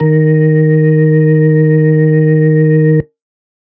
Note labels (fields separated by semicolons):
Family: organ; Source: electronic; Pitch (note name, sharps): D#3; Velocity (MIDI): 25